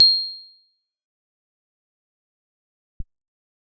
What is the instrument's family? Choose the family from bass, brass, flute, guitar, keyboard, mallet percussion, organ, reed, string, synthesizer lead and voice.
guitar